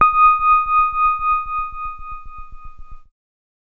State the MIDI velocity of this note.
75